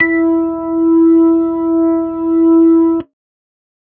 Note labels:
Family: organ; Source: electronic; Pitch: E4; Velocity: 127

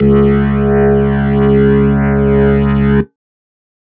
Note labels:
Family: organ; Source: electronic; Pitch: C#2; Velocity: 25

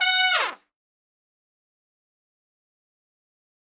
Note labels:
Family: brass; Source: acoustic; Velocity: 75; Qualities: bright, fast decay, reverb

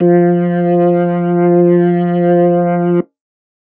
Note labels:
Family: organ; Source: electronic; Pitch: F3; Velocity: 127; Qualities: distorted

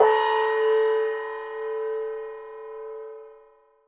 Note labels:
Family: mallet percussion; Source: acoustic; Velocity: 127

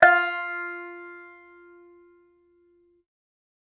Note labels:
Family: guitar; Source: acoustic; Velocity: 25; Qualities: reverb

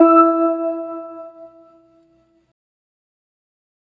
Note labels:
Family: organ; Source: electronic; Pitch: E4; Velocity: 127; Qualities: fast decay

